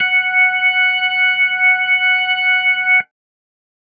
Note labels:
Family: organ; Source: electronic; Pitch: F#5; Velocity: 50

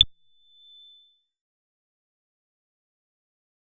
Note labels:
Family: bass; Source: synthesizer; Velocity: 100; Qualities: fast decay, percussive

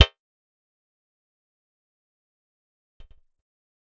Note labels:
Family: bass; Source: synthesizer; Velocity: 127; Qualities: fast decay, percussive

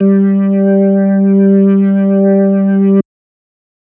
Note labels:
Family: organ; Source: electronic; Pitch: G3; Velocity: 25; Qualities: distorted

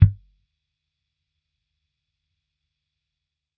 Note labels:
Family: bass; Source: electronic; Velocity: 25; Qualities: percussive

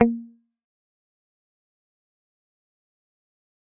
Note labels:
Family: guitar; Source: electronic; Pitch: A#3; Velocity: 100; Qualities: fast decay, percussive

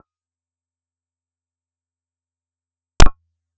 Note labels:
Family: bass; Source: synthesizer; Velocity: 25; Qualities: percussive, reverb

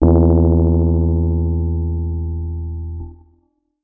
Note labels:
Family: keyboard; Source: electronic; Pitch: E2; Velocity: 25; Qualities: dark, distorted

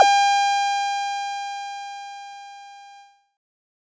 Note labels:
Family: bass; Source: synthesizer; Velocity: 50; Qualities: bright, distorted

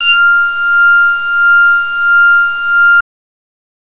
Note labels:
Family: bass; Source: synthesizer; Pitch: F6; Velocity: 100; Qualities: distorted

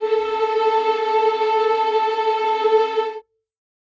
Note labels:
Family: string; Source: acoustic; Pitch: A4; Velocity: 50; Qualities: bright, non-linear envelope, reverb

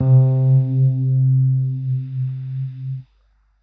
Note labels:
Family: keyboard; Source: electronic; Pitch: C3; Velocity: 50; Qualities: dark

